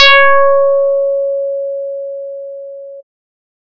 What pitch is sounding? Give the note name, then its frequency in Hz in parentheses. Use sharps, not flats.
C#5 (554.4 Hz)